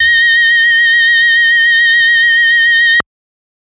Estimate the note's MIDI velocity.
75